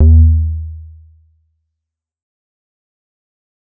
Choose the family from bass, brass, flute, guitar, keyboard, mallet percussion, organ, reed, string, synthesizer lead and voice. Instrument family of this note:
bass